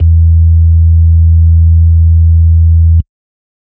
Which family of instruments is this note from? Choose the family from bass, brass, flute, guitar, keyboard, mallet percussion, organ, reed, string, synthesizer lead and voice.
organ